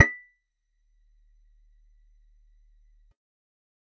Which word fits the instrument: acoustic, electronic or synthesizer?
acoustic